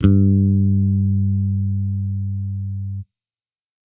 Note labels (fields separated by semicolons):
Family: bass; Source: electronic; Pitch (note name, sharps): G2; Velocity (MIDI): 75